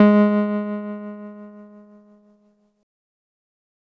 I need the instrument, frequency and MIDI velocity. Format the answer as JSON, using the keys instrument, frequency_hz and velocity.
{"instrument": "electronic keyboard", "frequency_hz": 207.7, "velocity": 50}